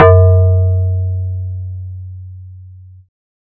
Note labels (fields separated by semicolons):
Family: bass; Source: synthesizer; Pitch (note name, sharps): F#2; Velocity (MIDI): 127